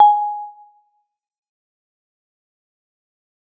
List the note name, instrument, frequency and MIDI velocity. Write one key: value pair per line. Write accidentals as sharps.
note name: G#5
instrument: acoustic mallet percussion instrument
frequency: 830.6 Hz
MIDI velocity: 100